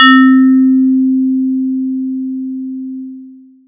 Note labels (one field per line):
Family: mallet percussion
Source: electronic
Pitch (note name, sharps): C4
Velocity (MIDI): 75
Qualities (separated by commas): long release, multiphonic